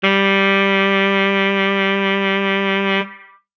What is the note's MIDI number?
55